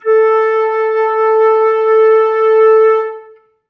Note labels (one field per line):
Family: flute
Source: acoustic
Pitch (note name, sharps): A4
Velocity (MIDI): 25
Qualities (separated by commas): reverb